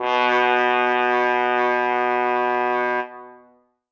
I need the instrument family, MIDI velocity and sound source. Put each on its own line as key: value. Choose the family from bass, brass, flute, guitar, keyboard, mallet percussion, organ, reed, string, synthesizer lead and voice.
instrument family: brass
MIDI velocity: 100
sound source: acoustic